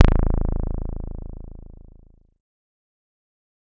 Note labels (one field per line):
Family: bass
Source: synthesizer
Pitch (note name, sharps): A0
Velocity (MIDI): 75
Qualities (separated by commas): distorted, fast decay